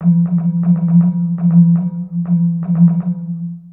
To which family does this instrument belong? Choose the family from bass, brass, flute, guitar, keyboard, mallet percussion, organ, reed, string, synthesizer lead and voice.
mallet percussion